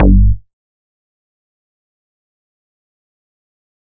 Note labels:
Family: bass; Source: synthesizer; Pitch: G1; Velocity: 50; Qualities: fast decay, percussive

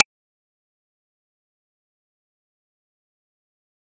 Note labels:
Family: mallet percussion; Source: acoustic; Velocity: 127; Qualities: fast decay, percussive

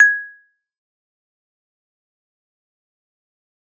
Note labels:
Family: mallet percussion; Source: acoustic; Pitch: G#6; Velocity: 100; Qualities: fast decay, percussive

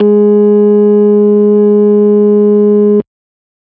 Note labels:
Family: organ; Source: electronic; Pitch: G#3; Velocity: 127

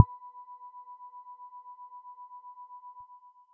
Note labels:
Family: mallet percussion; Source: electronic; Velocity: 25

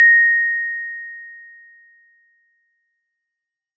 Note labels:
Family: mallet percussion; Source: acoustic; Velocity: 127

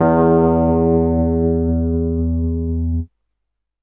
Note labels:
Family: keyboard; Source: electronic; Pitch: E2; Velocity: 100; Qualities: distorted

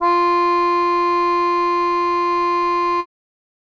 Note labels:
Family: reed; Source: acoustic; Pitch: F4; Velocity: 25

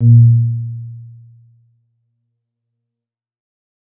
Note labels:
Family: keyboard; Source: electronic; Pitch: A#2; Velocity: 25; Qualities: dark

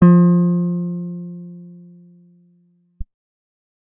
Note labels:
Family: guitar; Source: acoustic; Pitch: F3; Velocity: 25

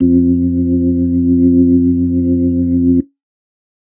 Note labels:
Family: organ; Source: electronic; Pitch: F2; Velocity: 50

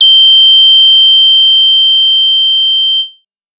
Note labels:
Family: bass; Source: synthesizer; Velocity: 75; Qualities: bright, distorted

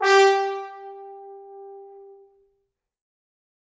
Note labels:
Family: brass; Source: acoustic; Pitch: G4; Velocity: 127; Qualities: bright, reverb

